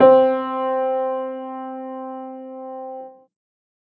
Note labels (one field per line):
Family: keyboard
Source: acoustic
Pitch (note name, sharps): C4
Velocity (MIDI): 100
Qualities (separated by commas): reverb